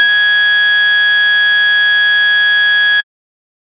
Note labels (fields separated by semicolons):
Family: bass; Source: synthesizer; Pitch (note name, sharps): G#6; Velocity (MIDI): 127; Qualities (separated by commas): bright, distorted